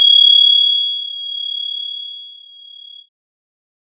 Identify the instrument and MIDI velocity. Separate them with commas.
electronic keyboard, 75